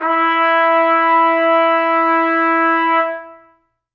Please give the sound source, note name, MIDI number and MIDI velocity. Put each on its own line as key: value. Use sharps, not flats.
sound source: acoustic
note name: E4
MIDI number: 64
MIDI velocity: 75